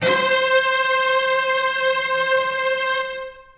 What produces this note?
acoustic string instrument